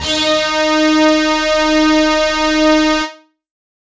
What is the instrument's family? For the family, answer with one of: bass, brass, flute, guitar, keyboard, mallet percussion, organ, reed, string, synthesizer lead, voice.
guitar